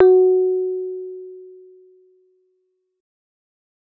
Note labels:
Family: keyboard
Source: electronic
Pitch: F#4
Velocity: 50

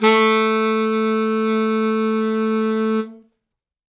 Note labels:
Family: reed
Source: acoustic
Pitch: A3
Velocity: 75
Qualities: reverb

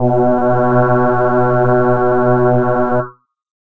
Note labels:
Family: voice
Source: synthesizer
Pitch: B2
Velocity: 127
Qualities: multiphonic

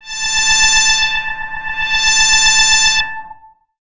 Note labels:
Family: bass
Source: synthesizer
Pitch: A5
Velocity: 75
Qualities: long release, tempo-synced

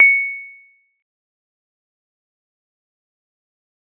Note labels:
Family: mallet percussion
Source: acoustic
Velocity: 50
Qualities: fast decay, percussive

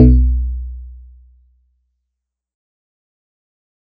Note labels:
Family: guitar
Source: synthesizer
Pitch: B1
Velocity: 75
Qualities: dark, fast decay

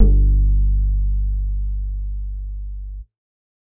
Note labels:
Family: bass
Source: synthesizer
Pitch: G1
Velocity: 75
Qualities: dark, reverb

